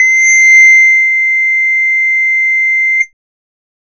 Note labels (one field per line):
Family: bass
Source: synthesizer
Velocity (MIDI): 127